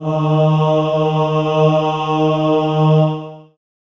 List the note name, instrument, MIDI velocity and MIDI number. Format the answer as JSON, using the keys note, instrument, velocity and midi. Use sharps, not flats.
{"note": "D#3", "instrument": "acoustic voice", "velocity": 50, "midi": 51}